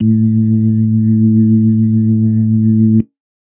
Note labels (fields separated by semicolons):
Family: organ; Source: electronic; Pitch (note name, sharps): A2; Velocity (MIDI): 50